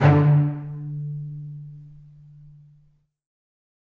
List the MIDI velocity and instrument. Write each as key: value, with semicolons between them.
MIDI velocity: 100; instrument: acoustic string instrument